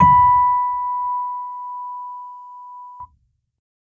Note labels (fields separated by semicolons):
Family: keyboard; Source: electronic; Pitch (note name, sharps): B5; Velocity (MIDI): 75